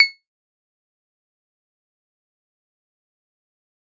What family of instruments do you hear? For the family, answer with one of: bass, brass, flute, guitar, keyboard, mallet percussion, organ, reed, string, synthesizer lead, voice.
guitar